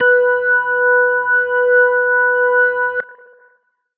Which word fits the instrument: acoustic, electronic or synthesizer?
electronic